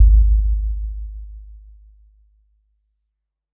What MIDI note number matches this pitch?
32